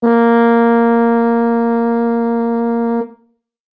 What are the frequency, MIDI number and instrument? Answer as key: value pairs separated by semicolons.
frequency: 233.1 Hz; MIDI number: 58; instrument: acoustic brass instrument